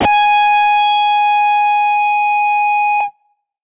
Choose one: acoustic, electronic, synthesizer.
electronic